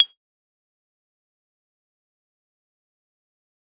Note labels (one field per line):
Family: guitar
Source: synthesizer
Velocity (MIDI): 50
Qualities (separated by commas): bright, fast decay, percussive